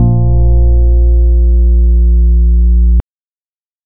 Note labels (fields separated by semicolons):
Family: organ; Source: electronic; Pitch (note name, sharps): A#1; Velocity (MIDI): 127; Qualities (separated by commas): dark